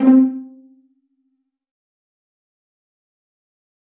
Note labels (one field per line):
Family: string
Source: acoustic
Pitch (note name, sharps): C4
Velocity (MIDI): 127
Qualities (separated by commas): dark, fast decay, percussive, reverb